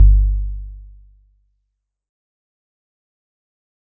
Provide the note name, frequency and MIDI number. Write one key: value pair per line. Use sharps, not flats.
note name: G1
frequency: 49 Hz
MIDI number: 31